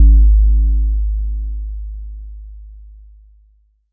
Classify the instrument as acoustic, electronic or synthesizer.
electronic